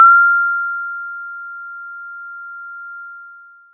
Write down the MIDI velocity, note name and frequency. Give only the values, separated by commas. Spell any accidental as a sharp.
50, F6, 1397 Hz